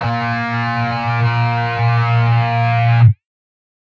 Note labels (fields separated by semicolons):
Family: guitar; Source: electronic; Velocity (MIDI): 50; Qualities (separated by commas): bright, distorted